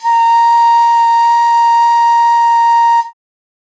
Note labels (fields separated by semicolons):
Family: flute; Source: acoustic; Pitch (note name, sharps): A#5; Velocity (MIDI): 50